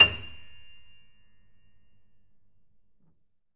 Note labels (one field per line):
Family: keyboard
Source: acoustic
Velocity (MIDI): 75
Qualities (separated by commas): reverb